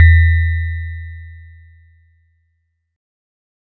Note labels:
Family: mallet percussion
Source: acoustic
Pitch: E2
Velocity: 25

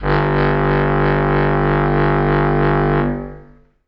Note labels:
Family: reed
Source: acoustic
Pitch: G1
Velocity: 100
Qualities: long release, reverb

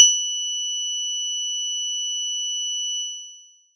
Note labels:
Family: mallet percussion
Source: acoustic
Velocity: 25

